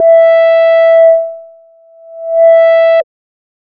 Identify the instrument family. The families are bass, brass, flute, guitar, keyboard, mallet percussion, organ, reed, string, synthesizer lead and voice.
bass